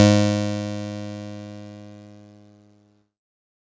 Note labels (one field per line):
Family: keyboard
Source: electronic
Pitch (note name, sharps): G#2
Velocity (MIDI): 50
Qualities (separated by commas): bright, distorted